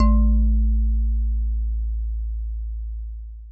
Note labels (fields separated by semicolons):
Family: mallet percussion; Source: acoustic; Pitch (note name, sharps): A1; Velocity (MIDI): 75; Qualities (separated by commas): long release